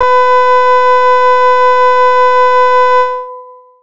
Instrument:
electronic keyboard